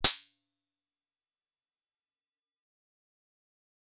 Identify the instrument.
acoustic guitar